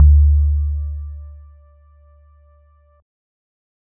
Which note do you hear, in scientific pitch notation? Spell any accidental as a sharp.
D2